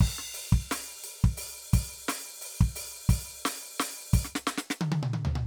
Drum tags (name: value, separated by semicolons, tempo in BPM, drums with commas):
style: rock; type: beat; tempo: 88 BPM; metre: 4/4; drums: crash, open hi-hat, hi-hat pedal, snare, high tom, mid tom, floor tom, kick